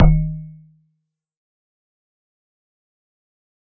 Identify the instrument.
acoustic mallet percussion instrument